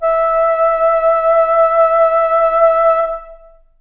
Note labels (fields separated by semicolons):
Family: flute; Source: acoustic; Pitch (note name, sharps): E5; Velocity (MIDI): 100; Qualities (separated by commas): long release, reverb